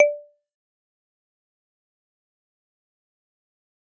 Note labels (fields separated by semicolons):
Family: mallet percussion; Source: acoustic; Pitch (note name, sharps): D5; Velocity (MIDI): 100; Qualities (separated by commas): fast decay, percussive